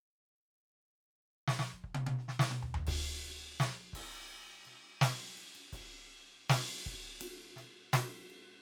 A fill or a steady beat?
beat